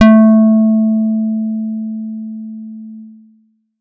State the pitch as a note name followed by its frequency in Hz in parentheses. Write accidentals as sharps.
A3 (220 Hz)